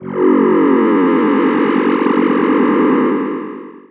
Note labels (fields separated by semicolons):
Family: voice; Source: synthesizer; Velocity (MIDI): 127; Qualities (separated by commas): bright, distorted, long release